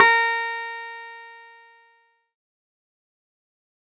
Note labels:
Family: keyboard; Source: electronic; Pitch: A#4; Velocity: 25; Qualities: distorted, fast decay

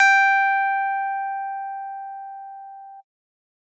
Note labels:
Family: keyboard; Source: acoustic; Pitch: G5; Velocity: 127

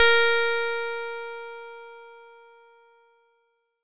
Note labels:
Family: bass; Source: synthesizer; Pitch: A#4; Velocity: 25; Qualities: bright, distorted

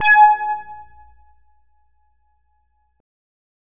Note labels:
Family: bass; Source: synthesizer; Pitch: G#5; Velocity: 100; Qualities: bright, distorted

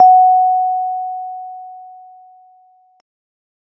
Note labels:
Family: keyboard; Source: electronic; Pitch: F#5; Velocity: 25

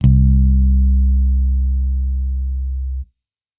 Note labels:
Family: bass; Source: electronic; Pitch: C2; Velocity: 50

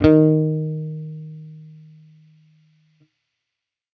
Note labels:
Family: bass; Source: electronic; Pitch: D#3; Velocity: 25; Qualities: distorted

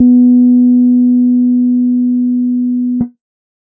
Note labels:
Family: keyboard; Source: electronic; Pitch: B3; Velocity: 25; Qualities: dark

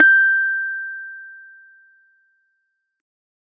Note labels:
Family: keyboard; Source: electronic; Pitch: G6; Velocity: 100

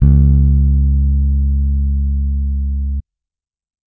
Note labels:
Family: bass; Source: electronic; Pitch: C#2; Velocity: 75

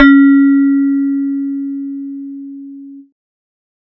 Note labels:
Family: bass; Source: synthesizer; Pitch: C#4; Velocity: 25

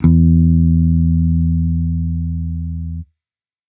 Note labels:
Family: bass; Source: electronic; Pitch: E2; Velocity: 50

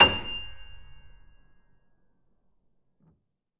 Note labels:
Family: keyboard; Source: acoustic; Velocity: 25; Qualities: reverb

